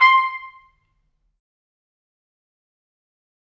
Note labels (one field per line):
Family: brass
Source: acoustic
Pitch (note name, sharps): C6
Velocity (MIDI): 25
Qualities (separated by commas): fast decay, percussive, reverb